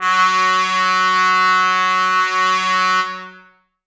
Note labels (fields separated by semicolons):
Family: brass; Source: acoustic; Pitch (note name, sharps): F#3; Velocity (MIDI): 127; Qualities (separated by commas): bright, reverb